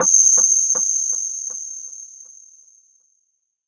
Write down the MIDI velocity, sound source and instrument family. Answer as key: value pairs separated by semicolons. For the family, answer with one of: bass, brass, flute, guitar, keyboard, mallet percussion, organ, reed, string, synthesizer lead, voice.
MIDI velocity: 25; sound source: synthesizer; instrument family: synthesizer lead